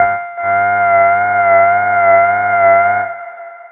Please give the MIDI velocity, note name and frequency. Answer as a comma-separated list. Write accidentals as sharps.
75, F5, 698.5 Hz